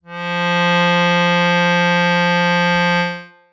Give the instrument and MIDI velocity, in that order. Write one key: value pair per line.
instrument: acoustic reed instrument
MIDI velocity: 25